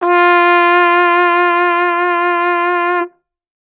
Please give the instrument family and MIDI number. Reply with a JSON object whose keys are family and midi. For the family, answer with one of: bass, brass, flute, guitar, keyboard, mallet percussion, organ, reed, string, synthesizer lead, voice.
{"family": "brass", "midi": 65}